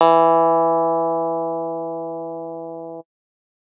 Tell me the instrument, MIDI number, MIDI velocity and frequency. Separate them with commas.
electronic guitar, 52, 100, 164.8 Hz